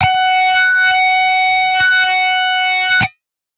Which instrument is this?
electronic guitar